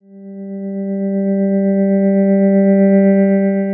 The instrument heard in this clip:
electronic guitar